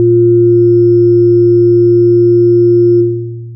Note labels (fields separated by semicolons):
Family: synthesizer lead; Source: synthesizer; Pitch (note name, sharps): A#2; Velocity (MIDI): 75; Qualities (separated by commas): long release